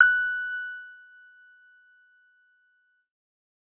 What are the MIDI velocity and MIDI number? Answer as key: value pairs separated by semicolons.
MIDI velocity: 75; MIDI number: 90